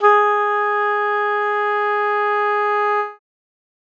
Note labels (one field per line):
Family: reed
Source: acoustic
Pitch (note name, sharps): G#4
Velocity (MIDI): 25